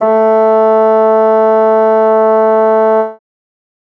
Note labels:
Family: reed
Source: acoustic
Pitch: A3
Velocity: 127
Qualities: bright

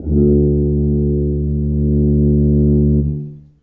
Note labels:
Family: brass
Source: acoustic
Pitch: D2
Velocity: 50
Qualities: dark, long release, reverb

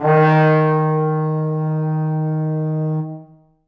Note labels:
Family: brass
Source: acoustic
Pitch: D#3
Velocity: 25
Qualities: bright, reverb

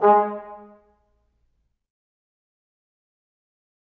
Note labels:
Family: brass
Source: acoustic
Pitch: G#3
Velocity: 75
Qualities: dark, fast decay, percussive, reverb

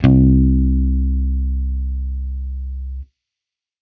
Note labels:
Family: bass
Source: electronic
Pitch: C2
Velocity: 127

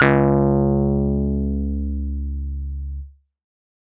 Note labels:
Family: keyboard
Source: electronic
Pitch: C#2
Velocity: 100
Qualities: distorted

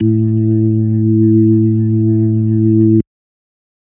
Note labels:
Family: organ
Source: electronic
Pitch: A2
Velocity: 127

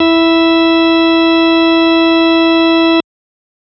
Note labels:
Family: organ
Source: electronic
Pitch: E4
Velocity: 100

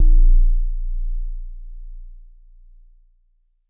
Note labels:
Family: keyboard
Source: electronic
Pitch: A#0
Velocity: 50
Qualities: dark

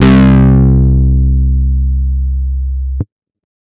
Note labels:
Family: guitar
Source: electronic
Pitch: C2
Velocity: 100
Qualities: bright, distorted

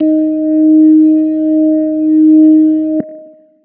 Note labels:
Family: organ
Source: electronic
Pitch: D#4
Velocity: 25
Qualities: long release

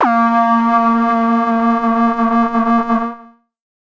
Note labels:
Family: synthesizer lead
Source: synthesizer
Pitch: A#3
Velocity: 50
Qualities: distorted, multiphonic, non-linear envelope

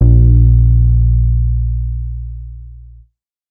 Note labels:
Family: bass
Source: synthesizer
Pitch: A#1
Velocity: 25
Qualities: distorted

